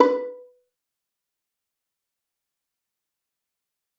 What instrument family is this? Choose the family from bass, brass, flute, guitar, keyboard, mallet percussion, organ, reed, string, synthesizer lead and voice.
string